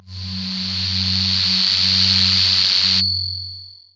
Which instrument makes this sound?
synthesizer voice